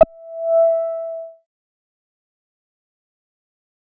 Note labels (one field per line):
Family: bass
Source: synthesizer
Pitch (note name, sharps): E5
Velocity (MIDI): 25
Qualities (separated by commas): distorted, fast decay